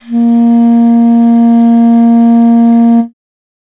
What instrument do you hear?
acoustic reed instrument